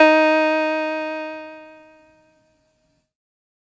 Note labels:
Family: keyboard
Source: electronic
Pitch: D#4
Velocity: 25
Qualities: distorted

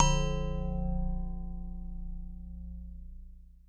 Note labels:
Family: mallet percussion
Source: acoustic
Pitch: A#0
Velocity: 127

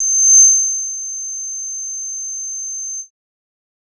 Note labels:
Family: bass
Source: synthesizer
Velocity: 75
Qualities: bright, distorted

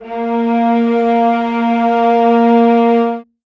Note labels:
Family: string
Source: acoustic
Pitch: A#3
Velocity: 25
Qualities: reverb

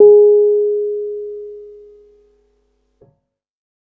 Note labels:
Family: keyboard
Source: electronic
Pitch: G#4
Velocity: 25

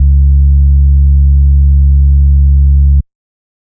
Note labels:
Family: organ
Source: electronic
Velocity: 127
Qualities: bright, distorted

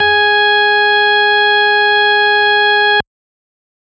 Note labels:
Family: organ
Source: electronic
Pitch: G#4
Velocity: 25

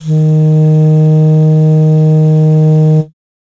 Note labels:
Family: reed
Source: acoustic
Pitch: D#3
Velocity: 25

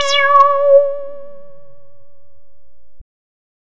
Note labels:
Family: bass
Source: synthesizer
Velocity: 100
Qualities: distorted

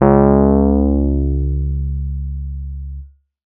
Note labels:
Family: keyboard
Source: electronic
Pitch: C#2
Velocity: 25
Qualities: distorted

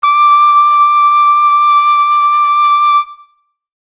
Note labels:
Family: brass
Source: acoustic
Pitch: D6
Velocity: 25

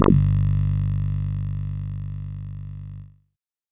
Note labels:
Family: bass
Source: synthesizer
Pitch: G1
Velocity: 75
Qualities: distorted

